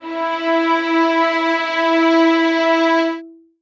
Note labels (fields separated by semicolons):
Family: string; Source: acoustic; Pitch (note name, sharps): E4; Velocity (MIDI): 50; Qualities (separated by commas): reverb